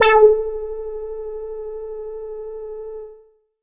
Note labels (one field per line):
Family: bass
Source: synthesizer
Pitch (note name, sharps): A4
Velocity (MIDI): 50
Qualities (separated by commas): distorted, tempo-synced